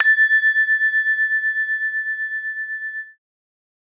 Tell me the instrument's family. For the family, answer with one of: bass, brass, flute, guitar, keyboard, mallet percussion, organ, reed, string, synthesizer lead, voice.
mallet percussion